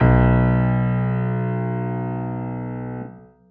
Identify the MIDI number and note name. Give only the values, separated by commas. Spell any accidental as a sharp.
35, B1